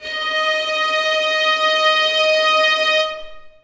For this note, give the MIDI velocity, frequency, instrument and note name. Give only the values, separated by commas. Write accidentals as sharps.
25, 622.3 Hz, acoustic string instrument, D#5